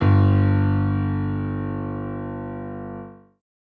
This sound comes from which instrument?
acoustic keyboard